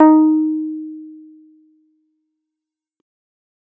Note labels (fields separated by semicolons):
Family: keyboard; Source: electronic; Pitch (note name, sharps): D#4; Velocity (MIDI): 50; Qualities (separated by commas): fast decay